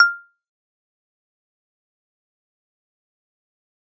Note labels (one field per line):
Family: mallet percussion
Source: acoustic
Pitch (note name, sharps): F6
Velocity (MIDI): 75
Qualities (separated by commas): fast decay, percussive